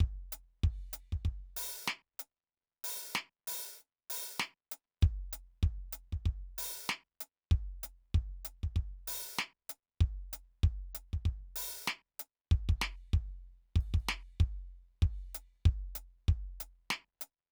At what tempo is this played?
96 BPM